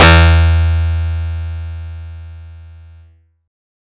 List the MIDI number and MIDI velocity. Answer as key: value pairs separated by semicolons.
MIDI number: 40; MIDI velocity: 127